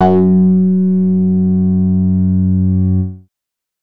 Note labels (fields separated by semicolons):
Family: bass; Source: synthesizer; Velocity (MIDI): 25; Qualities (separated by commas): distorted